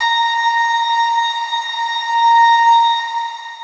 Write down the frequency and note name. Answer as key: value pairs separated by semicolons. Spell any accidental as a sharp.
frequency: 932.3 Hz; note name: A#5